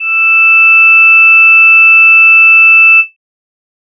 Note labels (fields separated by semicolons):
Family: voice; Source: synthesizer; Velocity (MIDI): 75; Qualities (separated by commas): bright